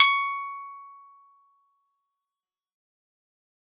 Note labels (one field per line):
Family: guitar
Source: acoustic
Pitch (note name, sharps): C#6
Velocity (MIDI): 75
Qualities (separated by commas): fast decay, reverb